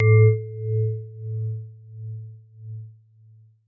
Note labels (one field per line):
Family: mallet percussion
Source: acoustic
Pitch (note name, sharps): A2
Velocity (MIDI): 100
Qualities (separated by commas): non-linear envelope